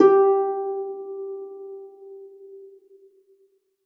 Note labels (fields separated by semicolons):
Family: string; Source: acoustic; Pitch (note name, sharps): G4; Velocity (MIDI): 25; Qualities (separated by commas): reverb